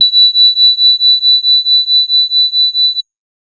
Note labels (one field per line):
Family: organ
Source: electronic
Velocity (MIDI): 100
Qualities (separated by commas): bright